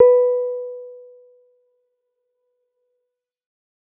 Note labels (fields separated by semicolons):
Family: keyboard; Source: electronic; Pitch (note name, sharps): B4; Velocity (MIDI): 25; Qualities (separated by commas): dark